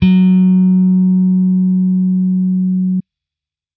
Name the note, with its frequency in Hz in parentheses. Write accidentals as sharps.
F#3 (185 Hz)